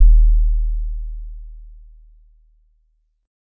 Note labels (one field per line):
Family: mallet percussion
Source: acoustic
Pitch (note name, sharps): D#1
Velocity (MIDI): 25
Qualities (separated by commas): dark, non-linear envelope